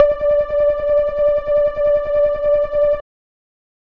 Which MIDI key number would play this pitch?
74